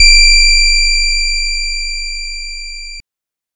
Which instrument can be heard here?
synthesizer guitar